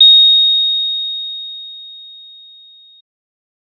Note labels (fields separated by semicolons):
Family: bass; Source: synthesizer; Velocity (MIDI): 75; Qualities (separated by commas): bright